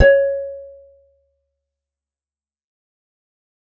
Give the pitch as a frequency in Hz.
554.4 Hz